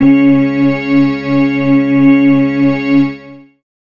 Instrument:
electronic organ